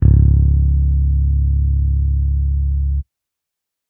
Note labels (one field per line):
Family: bass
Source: electronic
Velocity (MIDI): 100